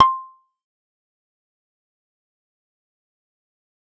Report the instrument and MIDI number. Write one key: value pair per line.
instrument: synthesizer bass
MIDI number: 84